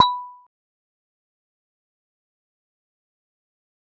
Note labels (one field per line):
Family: mallet percussion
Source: acoustic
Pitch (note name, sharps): B5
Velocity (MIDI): 25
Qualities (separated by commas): fast decay, percussive